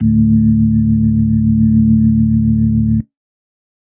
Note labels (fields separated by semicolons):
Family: organ; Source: electronic; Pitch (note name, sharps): D1; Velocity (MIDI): 75